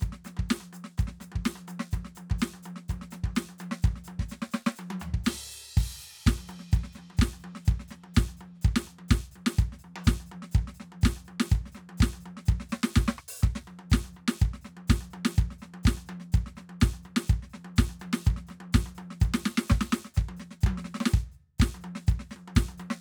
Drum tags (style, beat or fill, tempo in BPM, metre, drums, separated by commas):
prog rock, beat, 125 BPM, 4/4, crash, ride, open hi-hat, hi-hat pedal, snare, cross-stick, high tom, floor tom, kick